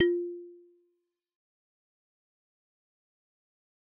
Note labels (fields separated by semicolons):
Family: mallet percussion; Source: acoustic; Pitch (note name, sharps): F4; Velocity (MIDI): 75; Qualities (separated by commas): fast decay, percussive